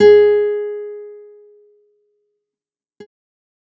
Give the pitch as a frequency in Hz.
415.3 Hz